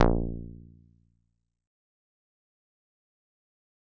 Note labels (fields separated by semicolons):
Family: mallet percussion; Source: acoustic; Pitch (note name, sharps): A#0; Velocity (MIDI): 75; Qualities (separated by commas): fast decay, percussive